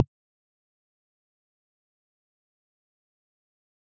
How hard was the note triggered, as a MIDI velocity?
25